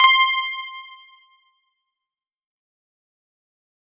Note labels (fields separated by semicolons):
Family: guitar; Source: electronic; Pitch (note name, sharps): C6; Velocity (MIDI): 50; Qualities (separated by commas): fast decay